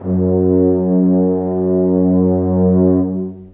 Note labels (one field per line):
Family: brass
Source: acoustic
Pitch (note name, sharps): F#2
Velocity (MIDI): 50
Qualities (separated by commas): long release, reverb